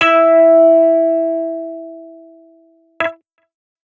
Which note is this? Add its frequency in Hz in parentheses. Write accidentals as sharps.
E4 (329.6 Hz)